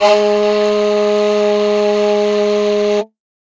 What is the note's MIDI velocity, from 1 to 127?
127